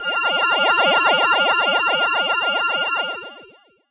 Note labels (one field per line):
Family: voice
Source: synthesizer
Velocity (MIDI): 25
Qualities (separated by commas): distorted, long release